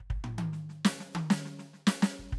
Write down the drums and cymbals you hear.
hi-hat pedal, snare, high tom, mid tom and kick